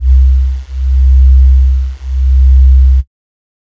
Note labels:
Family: flute; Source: synthesizer; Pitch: C2; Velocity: 75; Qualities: dark

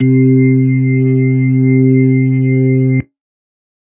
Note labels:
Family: organ; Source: electronic; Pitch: C3; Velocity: 25

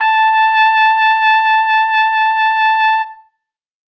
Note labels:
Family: brass; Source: acoustic; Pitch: A5; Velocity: 75

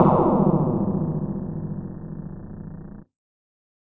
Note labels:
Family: mallet percussion; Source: electronic; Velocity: 25

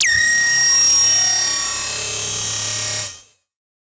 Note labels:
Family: synthesizer lead; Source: synthesizer; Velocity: 50; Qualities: bright, distorted, multiphonic, non-linear envelope

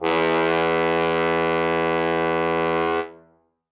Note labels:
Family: brass; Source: acoustic; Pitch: E2; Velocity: 100; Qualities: reverb

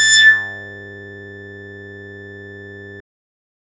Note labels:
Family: bass; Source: synthesizer; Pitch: A6; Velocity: 127; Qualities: distorted

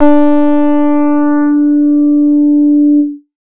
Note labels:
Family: bass; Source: synthesizer; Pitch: D4; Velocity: 25; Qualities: distorted

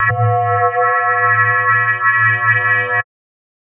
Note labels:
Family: mallet percussion; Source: electronic; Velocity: 100; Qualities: multiphonic, non-linear envelope

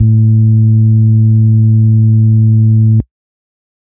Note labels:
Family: organ; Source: electronic; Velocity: 75; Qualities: distorted

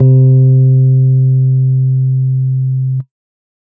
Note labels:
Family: keyboard; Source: electronic; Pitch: C3; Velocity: 25

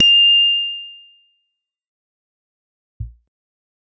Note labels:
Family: guitar; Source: electronic; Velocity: 100; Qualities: bright, distorted, fast decay

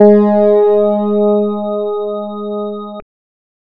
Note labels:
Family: bass; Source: synthesizer; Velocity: 25; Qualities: distorted, multiphonic

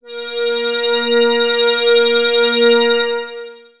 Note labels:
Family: synthesizer lead; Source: synthesizer; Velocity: 127; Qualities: bright, long release, non-linear envelope

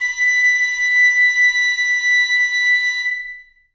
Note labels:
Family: flute; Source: acoustic; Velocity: 127; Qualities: long release, reverb

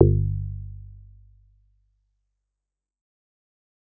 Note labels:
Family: bass; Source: synthesizer; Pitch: G1; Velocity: 100; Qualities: dark, fast decay

